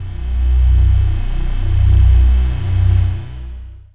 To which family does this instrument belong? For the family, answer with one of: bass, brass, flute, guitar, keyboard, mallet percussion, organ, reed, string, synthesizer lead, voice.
voice